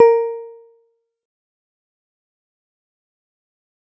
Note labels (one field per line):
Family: guitar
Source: synthesizer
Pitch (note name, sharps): A#4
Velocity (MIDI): 25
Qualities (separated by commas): fast decay, percussive